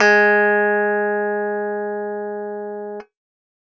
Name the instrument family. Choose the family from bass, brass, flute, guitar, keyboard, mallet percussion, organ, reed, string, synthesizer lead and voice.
keyboard